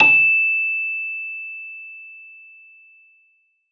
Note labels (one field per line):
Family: mallet percussion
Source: acoustic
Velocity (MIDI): 127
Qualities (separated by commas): reverb